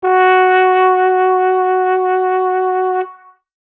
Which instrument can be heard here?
acoustic brass instrument